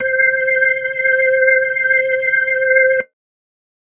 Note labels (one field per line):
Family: organ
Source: electronic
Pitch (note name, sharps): C5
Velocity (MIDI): 50